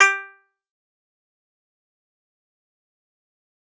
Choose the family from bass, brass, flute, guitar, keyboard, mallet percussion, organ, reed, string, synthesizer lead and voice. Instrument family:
guitar